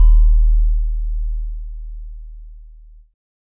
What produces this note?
electronic keyboard